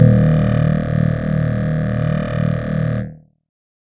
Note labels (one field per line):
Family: keyboard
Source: electronic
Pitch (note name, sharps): D#1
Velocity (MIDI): 127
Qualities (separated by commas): bright, distorted, multiphonic